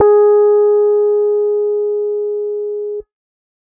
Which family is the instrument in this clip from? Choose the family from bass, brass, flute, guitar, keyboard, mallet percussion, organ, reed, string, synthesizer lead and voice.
keyboard